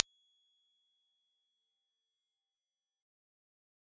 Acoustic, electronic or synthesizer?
synthesizer